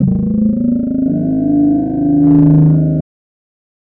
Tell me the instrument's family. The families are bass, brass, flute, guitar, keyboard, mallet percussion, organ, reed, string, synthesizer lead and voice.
voice